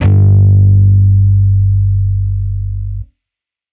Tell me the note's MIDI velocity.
127